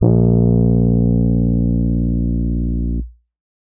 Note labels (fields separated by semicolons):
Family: keyboard; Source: electronic; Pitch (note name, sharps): A#1; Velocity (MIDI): 100; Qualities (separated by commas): distorted